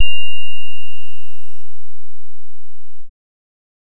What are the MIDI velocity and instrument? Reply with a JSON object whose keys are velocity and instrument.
{"velocity": 100, "instrument": "synthesizer bass"}